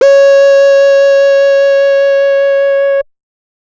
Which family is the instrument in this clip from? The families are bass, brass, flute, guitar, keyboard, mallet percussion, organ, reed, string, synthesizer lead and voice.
bass